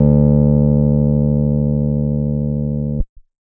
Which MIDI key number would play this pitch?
38